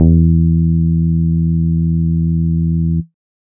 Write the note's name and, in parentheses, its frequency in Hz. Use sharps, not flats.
E2 (82.41 Hz)